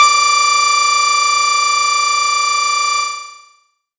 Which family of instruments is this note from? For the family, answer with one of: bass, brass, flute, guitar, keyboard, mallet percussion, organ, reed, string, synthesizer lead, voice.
bass